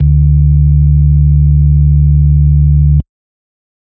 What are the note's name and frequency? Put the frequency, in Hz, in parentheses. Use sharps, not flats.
D2 (73.42 Hz)